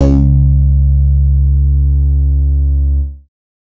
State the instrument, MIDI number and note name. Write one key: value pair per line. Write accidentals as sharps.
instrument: synthesizer bass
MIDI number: 37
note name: C#2